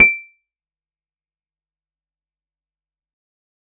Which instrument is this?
acoustic guitar